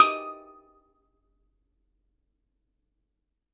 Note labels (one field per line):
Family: mallet percussion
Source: acoustic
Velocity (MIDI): 127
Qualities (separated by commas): percussive, reverb